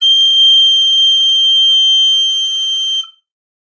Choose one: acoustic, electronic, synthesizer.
acoustic